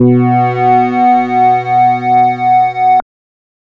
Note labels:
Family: bass; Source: synthesizer; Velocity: 127; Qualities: distorted, multiphonic

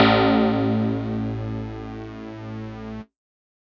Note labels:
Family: mallet percussion; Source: electronic; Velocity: 25

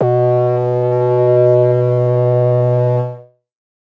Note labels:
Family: synthesizer lead; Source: synthesizer; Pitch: B2; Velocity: 100; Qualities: distorted, multiphonic, non-linear envelope

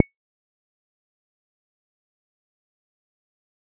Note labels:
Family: bass; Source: synthesizer; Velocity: 50; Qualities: fast decay, percussive

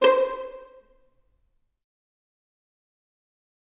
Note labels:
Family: string; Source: acoustic; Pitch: C5; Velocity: 127; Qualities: dark, fast decay, percussive, reverb

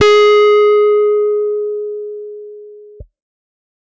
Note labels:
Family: guitar; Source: electronic; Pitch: G#4; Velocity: 25; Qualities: bright, distorted

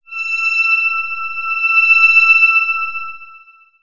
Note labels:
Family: synthesizer lead; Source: synthesizer; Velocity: 100; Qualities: long release, non-linear envelope

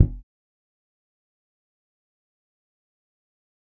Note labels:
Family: bass; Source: electronic; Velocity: 25; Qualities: fast decay, percussive

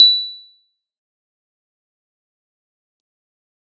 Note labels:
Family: keyboard; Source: electronic; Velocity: 100; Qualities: bright, fast decay, percussive

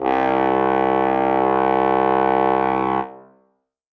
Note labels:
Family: brass; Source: acoustic; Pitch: C2; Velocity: 100; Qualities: reverb

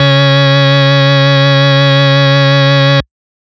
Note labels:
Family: organ; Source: electronic; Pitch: C#3; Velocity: 75; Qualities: distorted

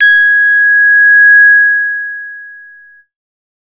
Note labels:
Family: bass; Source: synthesizer; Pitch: G#6; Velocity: 25; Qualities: distorted

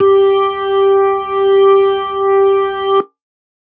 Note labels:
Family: organ; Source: electronic; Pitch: G4; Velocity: 25

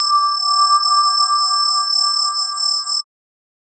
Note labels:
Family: mallet percussion; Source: electronic; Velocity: 127; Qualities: multiphonic, non-linear envelope

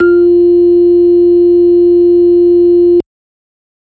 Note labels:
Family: organ; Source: electronic; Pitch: F4; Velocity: 25

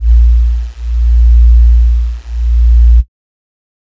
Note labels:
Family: flute; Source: synthesizer; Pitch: A#1; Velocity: 25; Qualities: dark

